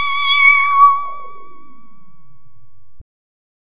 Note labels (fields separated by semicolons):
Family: bass; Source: synthesizer; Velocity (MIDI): 127; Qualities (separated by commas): bright, distorted